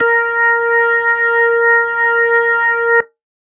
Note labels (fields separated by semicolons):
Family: organ; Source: electronic; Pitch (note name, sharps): A#4; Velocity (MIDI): 50